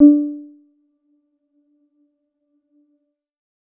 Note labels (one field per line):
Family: keyboard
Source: electronic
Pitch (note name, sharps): D4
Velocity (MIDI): 50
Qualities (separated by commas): dark, percussive, reverb